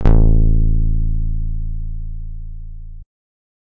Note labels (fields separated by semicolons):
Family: guitar; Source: electronic; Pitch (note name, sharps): A0; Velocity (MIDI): 50